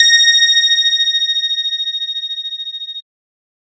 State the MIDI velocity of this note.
127